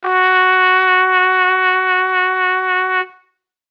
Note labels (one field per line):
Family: brass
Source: acoustic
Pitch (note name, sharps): F#4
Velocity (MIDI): 75